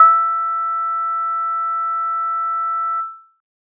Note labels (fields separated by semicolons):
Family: keyboard; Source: electronic; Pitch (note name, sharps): E6; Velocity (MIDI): 100